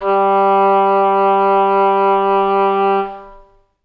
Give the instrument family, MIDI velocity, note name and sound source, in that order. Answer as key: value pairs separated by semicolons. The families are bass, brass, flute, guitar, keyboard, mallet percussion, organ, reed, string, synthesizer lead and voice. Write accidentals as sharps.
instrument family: reed; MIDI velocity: 50; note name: G3; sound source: acoustic